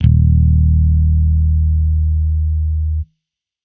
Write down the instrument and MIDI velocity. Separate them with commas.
electronic bass, 25